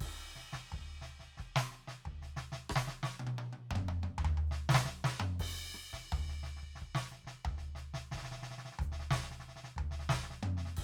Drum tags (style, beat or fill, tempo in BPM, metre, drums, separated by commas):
samba, beat, 89 BPM, 4/4, crash, hi-hat pedal, snare, cross-stick, high tom, mid tom, floor tom, kick